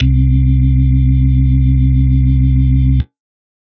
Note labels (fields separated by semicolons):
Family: organ; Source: electronic; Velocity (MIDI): 127; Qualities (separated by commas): dark